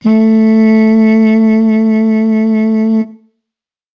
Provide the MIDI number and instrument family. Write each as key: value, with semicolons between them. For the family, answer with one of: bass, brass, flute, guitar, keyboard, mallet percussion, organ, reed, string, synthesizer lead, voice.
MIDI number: 57; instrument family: brass